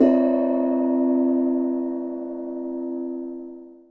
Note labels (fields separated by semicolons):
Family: mallet percussion; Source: acoustic; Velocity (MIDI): 50; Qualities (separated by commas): long release